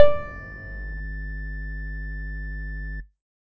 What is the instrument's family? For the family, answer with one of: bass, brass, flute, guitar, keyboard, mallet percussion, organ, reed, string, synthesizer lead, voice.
bass